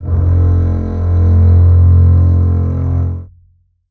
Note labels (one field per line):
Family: string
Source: acoustic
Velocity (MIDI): 25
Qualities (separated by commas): long release, reverb